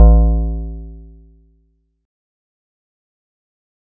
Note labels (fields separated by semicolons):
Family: keyboard; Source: electronic; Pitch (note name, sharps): A1; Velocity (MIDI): 25; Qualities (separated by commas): dark, fast decay